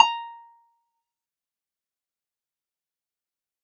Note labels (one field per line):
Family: guitar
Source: acoustic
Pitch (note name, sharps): A#5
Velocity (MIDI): 100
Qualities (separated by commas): fast decay, percussive